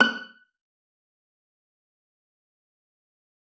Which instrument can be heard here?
acoustic string instrument